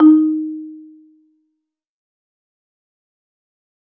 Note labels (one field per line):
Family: mallet percussion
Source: acoustic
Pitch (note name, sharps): D#4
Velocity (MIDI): 75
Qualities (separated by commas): dark, fast decay, reverb